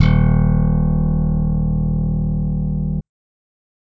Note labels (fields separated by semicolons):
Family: bass; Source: electronic; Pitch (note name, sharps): D#1; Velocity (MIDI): 75; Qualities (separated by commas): bright